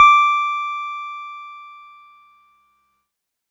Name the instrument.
electronic keyboard